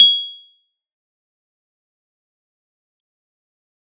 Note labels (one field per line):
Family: keyboard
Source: electronic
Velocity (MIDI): 100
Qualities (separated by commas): fast decay, percussive